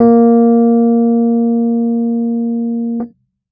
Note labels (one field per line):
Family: keyboard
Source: electronic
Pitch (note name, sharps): A#3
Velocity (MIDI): 75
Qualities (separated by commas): dark